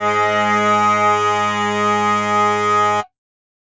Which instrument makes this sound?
acoustic flute